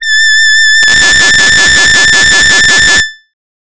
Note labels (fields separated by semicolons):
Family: voice; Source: synthesizer; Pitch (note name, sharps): A6; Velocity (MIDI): 127; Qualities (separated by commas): bright